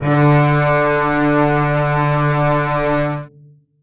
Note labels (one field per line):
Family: string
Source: acoustic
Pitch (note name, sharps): D3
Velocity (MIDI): 100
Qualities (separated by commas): long release, reverb